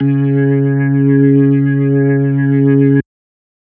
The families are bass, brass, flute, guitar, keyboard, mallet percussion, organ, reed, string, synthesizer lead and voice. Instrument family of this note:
organ